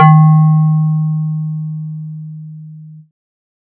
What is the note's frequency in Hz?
155.6 Hz